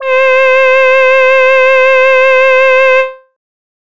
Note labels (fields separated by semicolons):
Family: voice; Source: synthesizer; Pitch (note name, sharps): C5; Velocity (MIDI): 75; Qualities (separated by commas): distorted